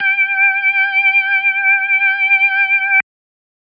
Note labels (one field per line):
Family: organ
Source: electronic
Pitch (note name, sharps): G5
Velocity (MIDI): 100